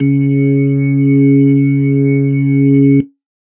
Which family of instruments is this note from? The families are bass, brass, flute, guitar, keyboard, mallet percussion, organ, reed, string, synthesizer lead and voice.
organ